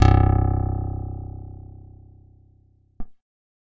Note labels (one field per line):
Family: keyboard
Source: electronic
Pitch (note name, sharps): C1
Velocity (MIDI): 25